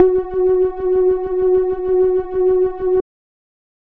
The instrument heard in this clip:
synthesizer bass